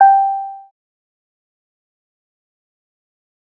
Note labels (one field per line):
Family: bass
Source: synthesizer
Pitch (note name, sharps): G5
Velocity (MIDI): 100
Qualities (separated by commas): fast decay, percussive